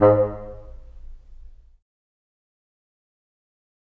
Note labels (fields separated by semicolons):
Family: reed; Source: acoustic; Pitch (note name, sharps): G#2; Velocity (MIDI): 50; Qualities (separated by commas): fast decay, reverb